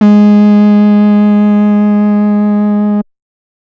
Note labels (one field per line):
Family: bass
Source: synthesizer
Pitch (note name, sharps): G#3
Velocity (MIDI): 50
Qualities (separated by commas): distorted